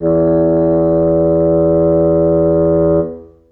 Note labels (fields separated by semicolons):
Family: reed; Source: acoustic; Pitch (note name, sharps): E2; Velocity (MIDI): 25; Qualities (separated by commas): reverb